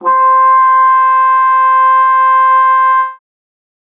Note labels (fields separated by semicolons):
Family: reed; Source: acoustic; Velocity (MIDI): 100